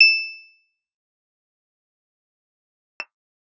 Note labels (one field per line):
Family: guitar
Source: electronic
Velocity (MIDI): 75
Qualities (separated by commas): bright, fast decay, percussive